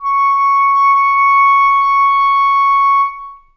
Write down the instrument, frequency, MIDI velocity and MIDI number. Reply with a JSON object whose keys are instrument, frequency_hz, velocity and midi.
{"instrument": "acoustic reed instrument", "frequency_hz": 1109, "velocity": 25, "midi": 85}